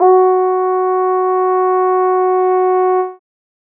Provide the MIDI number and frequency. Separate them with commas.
66, 370 Hz